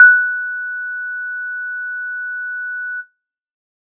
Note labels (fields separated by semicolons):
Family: bass; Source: synthesizer; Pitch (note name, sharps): F#6; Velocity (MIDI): 50